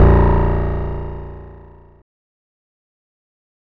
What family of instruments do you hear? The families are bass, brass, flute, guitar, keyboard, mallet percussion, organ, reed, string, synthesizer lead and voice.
guitar